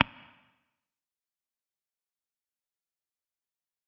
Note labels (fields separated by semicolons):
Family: guitar; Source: electronic; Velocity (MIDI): 25; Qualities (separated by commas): fast decay, percussive